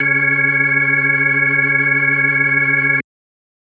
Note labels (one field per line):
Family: organ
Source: electronic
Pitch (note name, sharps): C#3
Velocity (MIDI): 75